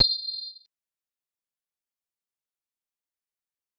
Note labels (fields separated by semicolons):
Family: mallet percussion; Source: synthesizer; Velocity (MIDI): 75; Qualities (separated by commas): fast decay, multiphonic